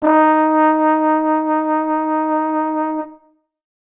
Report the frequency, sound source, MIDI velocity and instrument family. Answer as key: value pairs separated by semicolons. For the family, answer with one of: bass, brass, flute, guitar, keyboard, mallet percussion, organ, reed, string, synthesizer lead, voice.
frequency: 311.1 Hz; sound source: acoustic; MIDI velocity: 50; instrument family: brass